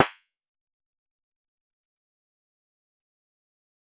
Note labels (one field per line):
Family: guitar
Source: synthesizer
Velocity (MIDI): 75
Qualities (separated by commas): fast decay, percussive